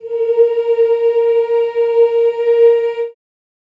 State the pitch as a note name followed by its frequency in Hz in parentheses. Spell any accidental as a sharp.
A#4 (466.2 Hz)